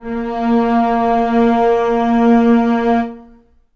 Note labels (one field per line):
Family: string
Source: acoustic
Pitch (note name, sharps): A#3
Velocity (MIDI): 25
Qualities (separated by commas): reverb